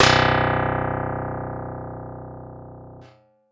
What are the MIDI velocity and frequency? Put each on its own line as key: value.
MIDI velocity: 50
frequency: 30.87 Hz